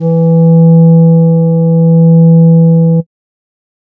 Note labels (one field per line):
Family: flute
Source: synthesizer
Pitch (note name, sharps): E3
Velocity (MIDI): 100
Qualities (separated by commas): dark